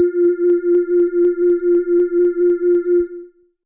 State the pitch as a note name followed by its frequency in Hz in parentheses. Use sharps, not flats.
F4 (349.2 Hz)